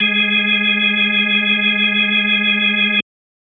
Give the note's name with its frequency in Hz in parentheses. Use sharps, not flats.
G#3 (207.7 Hz)